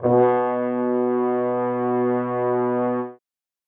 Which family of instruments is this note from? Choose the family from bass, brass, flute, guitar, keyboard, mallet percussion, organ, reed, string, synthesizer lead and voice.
brass